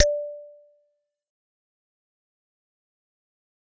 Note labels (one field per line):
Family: mallet percussion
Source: acoustic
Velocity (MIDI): 50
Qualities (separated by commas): fast decay, percussive